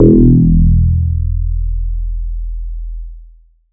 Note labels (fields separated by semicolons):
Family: bass; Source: synthesizer; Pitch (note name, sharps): E1; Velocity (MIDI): 75; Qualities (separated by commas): distorted